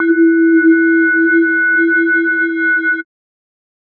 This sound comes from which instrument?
synthesizer mallet percussion instrument